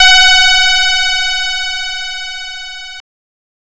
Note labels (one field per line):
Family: guitar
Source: synthesizer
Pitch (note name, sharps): F#5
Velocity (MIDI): 100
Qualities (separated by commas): bright, distorted